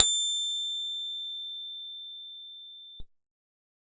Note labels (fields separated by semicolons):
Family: keyboard; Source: electronic; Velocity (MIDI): 127